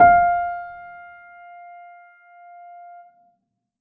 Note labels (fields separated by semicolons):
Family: keyboard; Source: acoustic; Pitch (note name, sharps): F5; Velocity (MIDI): 50; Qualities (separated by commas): reverb